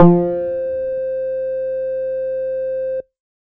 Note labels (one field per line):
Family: bass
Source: synthesizer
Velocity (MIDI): 50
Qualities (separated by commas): distorted